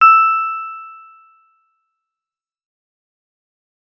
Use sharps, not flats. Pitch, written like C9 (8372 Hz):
E6 (1319 Hz)